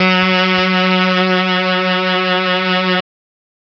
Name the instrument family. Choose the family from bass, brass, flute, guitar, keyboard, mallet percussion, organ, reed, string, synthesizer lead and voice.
reed